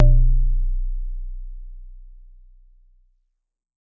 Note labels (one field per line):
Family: mallet percussion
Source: acoustic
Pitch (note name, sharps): B0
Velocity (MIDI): 127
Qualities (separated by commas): dark